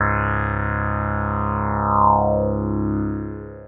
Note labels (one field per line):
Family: synthesizer lead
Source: synthesizer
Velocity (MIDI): 127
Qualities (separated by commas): long release